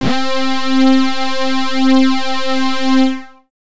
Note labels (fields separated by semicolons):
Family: bass; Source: synthesizer; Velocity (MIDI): 127; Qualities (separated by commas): bright, distorted